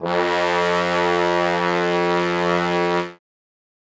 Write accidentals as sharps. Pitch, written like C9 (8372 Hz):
F2 (87.31 Hz)